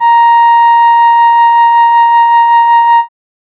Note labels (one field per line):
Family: keyboard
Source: synthesizer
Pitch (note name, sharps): A#5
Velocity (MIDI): 50